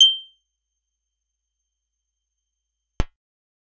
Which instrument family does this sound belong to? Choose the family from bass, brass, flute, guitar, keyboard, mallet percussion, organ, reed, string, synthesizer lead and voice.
guitar